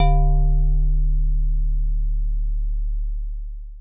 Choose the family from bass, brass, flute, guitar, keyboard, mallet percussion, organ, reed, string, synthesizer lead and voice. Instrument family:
mallet percussion